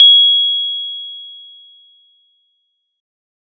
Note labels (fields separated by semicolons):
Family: organ; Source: electronic; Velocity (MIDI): 25; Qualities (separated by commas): bright